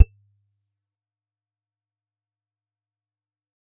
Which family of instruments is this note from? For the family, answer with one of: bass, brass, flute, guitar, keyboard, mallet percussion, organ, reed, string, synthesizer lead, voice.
guitar